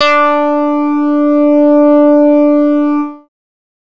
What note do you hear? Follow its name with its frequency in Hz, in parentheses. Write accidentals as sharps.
D4 (293.7 Hz)